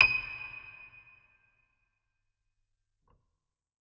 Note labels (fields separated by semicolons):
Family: organ; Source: electronic; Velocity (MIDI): 100; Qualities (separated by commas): reverb